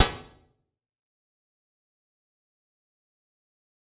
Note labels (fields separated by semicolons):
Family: guitar; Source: electronic; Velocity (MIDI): 127; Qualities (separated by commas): fast decay, percussive, reverb